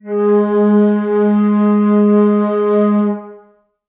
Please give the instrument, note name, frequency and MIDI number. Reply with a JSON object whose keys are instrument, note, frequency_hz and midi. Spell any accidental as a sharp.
{"instrument": "acoustic flute", "note": "G#3", "frequency_hz": 207.7, "midi": 56}